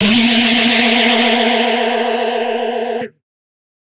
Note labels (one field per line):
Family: guitar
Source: electronic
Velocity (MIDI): 127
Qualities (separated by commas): bright, distorted